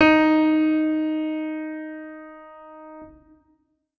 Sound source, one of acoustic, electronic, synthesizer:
electronic